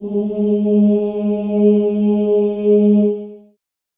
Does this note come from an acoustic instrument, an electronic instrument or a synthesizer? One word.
acoustic